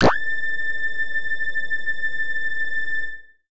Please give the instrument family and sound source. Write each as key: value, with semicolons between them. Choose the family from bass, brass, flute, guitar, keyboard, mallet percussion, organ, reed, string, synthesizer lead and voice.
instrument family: bass; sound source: synthesizer